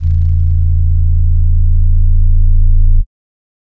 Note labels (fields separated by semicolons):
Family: flute; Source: synthesizer; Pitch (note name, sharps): A0; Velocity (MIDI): 25; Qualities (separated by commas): dark